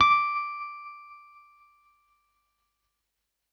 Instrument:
electronic keyboard